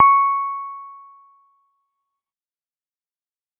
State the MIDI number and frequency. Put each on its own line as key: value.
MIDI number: 85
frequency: 1109 Hz